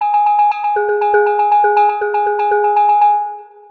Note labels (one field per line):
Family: mallet percussion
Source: synthesizer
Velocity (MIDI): 100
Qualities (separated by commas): long release, multiphonic, percussive, tempo-synced